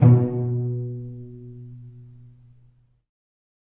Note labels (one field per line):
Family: string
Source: acoustic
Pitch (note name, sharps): B2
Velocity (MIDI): 100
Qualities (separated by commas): dark, reverb